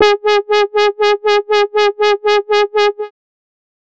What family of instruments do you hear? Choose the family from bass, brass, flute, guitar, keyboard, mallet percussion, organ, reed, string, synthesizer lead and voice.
bass